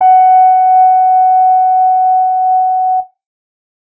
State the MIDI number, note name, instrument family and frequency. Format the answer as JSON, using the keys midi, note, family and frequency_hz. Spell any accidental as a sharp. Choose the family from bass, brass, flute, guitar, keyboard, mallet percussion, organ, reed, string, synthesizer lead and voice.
{"midi": 78, "note": "F#5", "family": "guitar", "frequency_hz": 740}